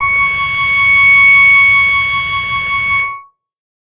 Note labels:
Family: bass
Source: synthesizer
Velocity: 25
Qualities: distorted

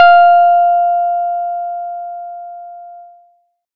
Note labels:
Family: guitar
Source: acoustic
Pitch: F5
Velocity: 25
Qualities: dark

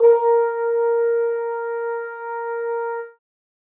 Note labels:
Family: brass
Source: acoustic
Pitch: A#4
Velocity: 25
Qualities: reverb

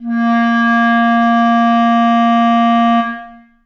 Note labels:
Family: reed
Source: acoustic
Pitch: A#3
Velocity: 75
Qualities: long release, reverb

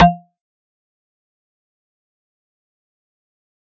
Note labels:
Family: mallet percussion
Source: electronic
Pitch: F3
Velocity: 100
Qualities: fast decay, percussive

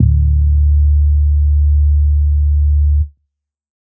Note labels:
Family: bass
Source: synthesizer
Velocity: 25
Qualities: dark

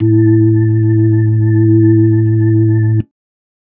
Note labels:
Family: organ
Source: electronic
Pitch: A2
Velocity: 127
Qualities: dark

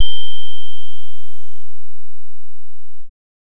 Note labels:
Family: bass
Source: synthesizer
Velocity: 100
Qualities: distorted

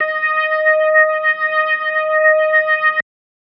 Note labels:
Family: organ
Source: electronic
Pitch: D#5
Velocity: 127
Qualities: distorted

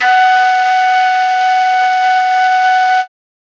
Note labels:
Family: flute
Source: acoustic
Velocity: 100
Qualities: bright

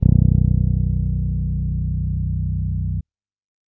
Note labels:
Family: bass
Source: electronic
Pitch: B0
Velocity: 75

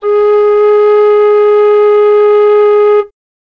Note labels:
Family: flute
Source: acoustic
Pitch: G#4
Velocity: 25

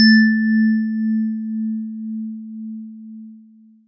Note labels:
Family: mallet percussion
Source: acoustic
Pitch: A3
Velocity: 75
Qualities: long release

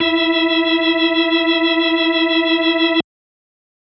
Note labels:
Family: organ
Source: electronic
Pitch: E4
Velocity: 50

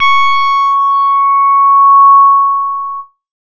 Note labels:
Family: bass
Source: synthesizer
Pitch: C#6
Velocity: 100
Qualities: distorted

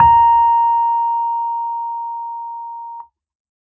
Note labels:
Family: keyboard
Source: electronic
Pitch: A#5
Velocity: 75

